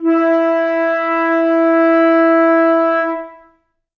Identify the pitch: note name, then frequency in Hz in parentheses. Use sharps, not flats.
E4 (329.6 Hz)